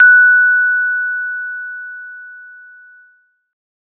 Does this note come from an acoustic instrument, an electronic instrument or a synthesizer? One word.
acoustic